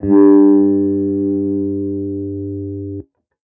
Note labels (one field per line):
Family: guitar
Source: electronic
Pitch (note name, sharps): G2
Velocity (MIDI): 75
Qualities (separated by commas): non-linear envelope